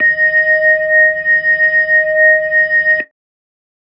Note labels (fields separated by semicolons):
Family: keyboard; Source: electronic; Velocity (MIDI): 25